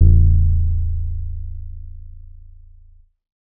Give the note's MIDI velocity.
75